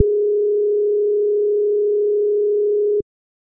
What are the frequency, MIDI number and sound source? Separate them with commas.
415.3 Hz, 68, synthesizer